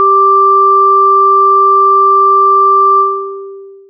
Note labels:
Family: synthesizer lead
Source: synthesizer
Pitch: G4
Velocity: 75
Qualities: long release

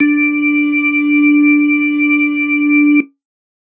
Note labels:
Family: organ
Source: electronic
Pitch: D4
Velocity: 75

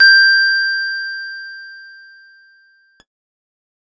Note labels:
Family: keyboard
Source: electronic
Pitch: G6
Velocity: 100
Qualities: bright

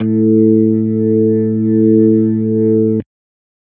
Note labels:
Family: organ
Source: electronic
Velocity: 25

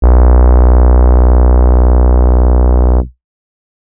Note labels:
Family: keyboard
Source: electronic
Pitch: B1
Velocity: 127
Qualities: dark

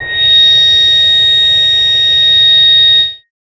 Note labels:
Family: bass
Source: synthesizer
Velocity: 127

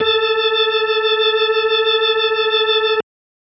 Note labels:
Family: organ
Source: electronic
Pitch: A4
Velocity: 100

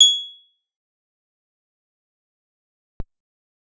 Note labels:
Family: guitar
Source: acoustic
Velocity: 25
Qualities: bright, fast decay, percussive

